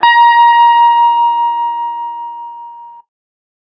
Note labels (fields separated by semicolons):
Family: guitar; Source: electronic; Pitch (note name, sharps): A#5; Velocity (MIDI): 100; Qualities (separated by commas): distorted